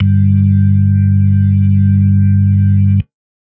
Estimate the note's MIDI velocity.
25